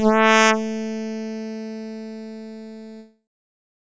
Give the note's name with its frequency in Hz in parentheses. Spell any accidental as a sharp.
A3 (220 Hz)